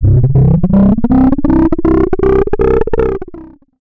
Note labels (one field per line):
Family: bass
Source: synthesizer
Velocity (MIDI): 75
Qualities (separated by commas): distorted, long release, multiphonic, tempo-synced